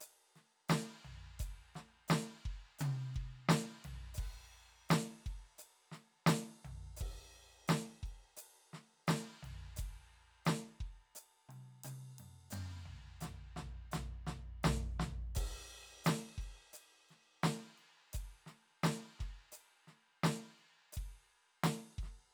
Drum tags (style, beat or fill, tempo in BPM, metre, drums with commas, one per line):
rock
beat
86 BPM
4/4
crash, ride, hi-hat pedal, snare, high tom, mid tom, floor tom, kick